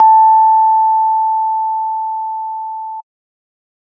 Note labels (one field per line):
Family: organ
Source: electronic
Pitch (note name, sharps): A5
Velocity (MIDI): 25